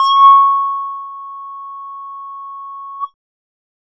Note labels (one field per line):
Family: bass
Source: synthesizer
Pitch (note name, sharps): C#6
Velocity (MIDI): 75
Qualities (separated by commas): distorted